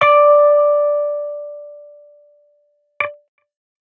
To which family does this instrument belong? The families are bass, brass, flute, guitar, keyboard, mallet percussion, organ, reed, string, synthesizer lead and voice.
guitar